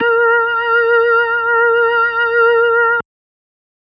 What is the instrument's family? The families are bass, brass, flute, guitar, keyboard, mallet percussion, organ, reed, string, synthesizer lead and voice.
organ